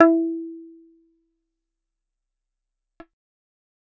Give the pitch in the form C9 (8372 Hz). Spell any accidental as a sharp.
E4 (329.6 Hz)